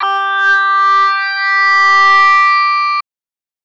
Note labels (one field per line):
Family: voice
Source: synthesizer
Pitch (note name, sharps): G4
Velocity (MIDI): 25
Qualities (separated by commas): bright, distorted